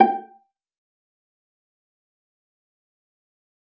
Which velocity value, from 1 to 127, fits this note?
25